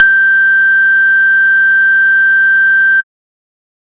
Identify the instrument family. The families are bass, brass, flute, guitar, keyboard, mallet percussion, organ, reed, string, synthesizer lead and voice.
bass